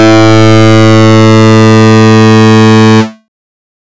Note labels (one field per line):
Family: bass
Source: synthesizer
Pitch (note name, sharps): A2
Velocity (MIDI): 50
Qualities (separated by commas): bright, distorted